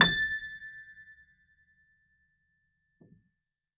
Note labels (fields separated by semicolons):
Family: keyboard; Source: acoustic; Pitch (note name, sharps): A6; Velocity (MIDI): 127